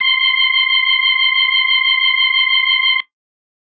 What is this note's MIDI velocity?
75